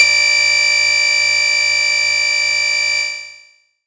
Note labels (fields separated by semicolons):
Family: bass; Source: synthesizer; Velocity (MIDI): 50; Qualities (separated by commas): bright, distorted, long release